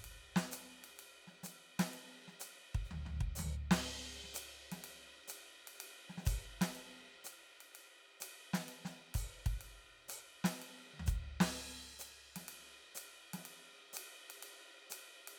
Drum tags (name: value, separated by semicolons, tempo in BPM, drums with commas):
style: jazz; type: beat; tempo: 125 BPM; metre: 4/4; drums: crash, ride, hi-hat pedal, snare, high tom, floor tom, kick